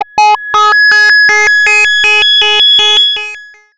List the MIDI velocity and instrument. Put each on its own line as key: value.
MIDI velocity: 25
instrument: synthesizer bass